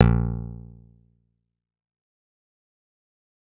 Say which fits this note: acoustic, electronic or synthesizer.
synthesizer